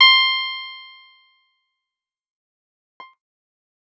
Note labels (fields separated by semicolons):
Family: guitar; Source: electronic; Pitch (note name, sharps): C6; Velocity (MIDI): 100; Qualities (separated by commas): bright, fast decay